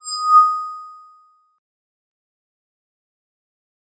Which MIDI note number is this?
87